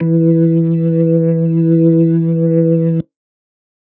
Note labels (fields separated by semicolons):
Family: organ; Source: electronic; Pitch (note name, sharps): E3; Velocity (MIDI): 100